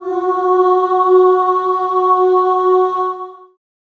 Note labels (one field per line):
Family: voice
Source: acoustic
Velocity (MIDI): 25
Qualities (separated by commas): long release, reverb